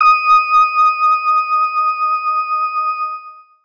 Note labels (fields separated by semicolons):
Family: organ; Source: electronic; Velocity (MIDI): 127; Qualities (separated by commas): bright